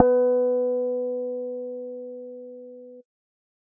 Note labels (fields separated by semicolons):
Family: bass; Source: synthesizer; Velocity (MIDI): 75